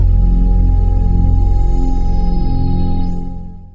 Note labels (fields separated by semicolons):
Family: synthesizer lead; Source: synthesizer; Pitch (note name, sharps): F0; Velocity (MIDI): 25; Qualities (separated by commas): long release